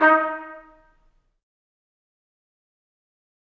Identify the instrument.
acoustic brass instrument